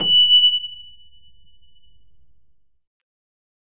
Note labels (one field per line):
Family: keyboard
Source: electronic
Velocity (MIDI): 25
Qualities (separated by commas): bright